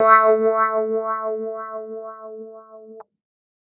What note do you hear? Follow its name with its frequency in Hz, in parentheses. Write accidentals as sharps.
A3 (220 Hz)